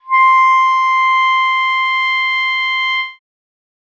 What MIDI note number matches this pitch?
84